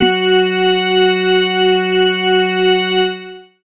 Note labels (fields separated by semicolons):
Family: organ; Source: electronic; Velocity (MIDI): 50; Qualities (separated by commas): long release, reverb